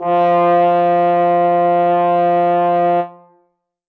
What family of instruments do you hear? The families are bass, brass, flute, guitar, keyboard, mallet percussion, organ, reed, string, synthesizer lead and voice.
brass